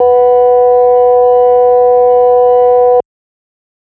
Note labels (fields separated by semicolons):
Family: organ; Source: electronic; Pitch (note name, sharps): B4; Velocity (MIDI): 127